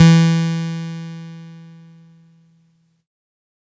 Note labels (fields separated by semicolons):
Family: keyboard; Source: electronic; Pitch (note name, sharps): E3; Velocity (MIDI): 50; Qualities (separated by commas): bright, distorted